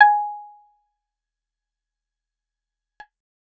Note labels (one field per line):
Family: guitar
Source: acoustic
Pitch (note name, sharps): G#5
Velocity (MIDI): 50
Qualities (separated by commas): fast decay, percussive